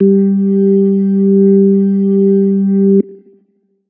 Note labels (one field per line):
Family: organ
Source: electronic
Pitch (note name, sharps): G3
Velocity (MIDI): 50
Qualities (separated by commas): dark